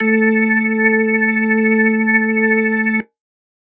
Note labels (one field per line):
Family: organ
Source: electronic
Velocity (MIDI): 127